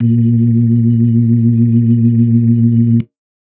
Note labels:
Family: organ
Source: electronic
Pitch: A#2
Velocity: 127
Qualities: reverb

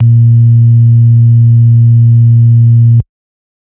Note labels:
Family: organ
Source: electronic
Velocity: 50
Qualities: dark

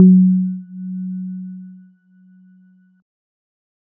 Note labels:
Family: keyboard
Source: electronic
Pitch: F#3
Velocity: 25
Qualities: dark

